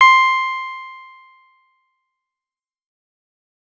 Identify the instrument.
electronic guitar